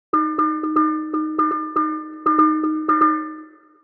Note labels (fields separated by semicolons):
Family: mallet percussion; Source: synthesizer; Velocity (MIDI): 75; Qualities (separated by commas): long release, multiphonic, percussive, tempo-synced